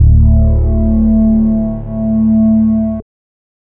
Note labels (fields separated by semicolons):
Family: bass; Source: synthesizer; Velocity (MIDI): 100; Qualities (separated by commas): distorted, multiphonic